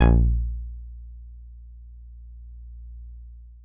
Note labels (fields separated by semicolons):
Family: guitar; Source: synthesizer; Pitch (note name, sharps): A#1; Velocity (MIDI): 127; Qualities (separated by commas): long release